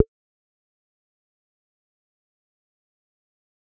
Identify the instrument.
synthesizer bass